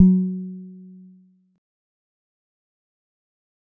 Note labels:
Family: mallet percussion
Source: acoustic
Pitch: F#3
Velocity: 25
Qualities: dark, fast decay, percussive

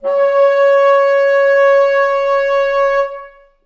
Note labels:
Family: reed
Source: acoustic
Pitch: C#5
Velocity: 100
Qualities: reverb

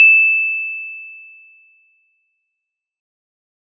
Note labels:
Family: mallet percussion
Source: acoustic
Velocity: 127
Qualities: bright, fast decay

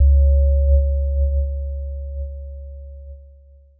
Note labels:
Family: keyboard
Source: electronic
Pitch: C#2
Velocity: 127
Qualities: dark, long release

